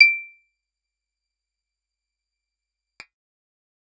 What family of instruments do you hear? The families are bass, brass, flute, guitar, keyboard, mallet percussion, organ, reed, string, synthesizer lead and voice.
guitar